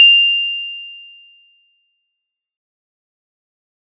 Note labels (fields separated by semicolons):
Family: mallet percussion; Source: acoustic; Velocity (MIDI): 75; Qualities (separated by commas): fast decay